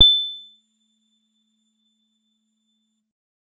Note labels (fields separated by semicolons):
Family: guitar; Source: electronic; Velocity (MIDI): 25; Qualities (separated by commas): bright, percussive